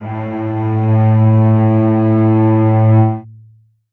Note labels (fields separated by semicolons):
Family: string; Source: acoustic; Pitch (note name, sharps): A2; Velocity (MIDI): 25; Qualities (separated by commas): long release, reverb